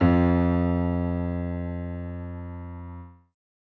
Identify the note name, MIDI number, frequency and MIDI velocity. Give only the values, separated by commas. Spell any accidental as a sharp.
F2, 41, 87.31 Hz, 100